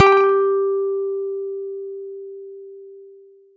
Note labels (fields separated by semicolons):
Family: guitar; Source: electronic; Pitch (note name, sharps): G4; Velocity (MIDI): 75